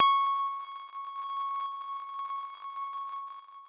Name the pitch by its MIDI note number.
85